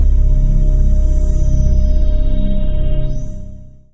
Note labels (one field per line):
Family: synthesizer lead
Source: synthesizer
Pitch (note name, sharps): C0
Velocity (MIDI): 75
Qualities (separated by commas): long release